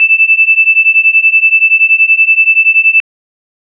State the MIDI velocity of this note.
50